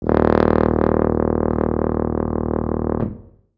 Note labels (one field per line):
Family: brass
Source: acoustic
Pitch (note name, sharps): D#1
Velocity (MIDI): 127